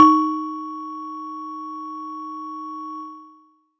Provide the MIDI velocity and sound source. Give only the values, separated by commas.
25, acoustic